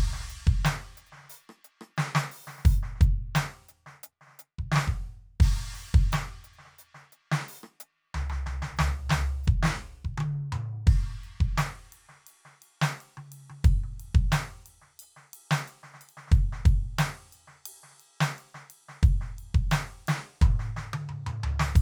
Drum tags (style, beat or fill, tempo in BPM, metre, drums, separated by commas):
rock, beat, 88 BPM, 4/4, crash, ride, ride bell, closed hi-hat, open hi-hat, hi-hat pedal, snare, cross-stick, high tom, mid tom, floor tom, kick